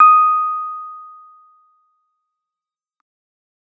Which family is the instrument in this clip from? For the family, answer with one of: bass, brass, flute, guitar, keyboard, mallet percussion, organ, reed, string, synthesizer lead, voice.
keyboard